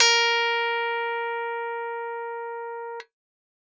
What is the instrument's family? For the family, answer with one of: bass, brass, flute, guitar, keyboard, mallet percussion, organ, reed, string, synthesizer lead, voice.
keyboard